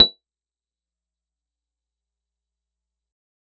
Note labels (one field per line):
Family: guitar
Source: acoustic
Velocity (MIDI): 75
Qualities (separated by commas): fast decay, percussive